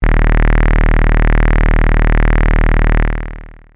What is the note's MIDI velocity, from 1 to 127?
75